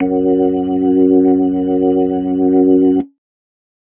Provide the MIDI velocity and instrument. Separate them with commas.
50, electronic organ